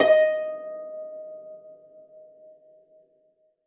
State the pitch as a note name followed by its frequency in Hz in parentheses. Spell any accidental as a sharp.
D#5 (622.3 Hz)